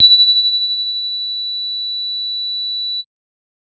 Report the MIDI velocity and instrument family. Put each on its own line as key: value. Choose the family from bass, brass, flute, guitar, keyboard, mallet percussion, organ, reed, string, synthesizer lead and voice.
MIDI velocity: 100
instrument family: bass